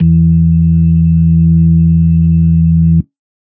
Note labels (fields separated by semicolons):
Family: organ; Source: electronic; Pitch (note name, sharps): E2; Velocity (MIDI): 75; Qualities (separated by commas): dark